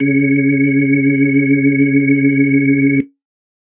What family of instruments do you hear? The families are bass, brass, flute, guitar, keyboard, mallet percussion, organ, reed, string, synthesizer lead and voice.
organ